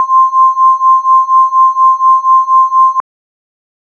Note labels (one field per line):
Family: organ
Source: electronic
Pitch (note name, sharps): C6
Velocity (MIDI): 75